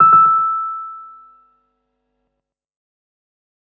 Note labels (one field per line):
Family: keyboard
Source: electronic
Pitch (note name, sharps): E6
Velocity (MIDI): 50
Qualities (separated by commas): fast decay, tempo-synced